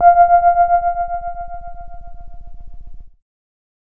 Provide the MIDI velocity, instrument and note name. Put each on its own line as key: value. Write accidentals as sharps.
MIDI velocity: 50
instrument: electronic keyboard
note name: F5